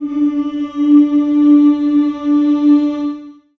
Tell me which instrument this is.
acoustic voice